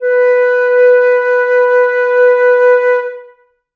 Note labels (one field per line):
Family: flute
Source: acoustic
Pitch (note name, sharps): B4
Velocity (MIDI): 100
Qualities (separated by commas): reverb